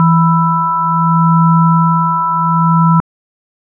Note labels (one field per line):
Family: organ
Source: electronic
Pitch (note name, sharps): E3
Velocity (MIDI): 100